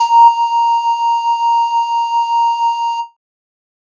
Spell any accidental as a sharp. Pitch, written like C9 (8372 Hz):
A#5 (932.3 Hz)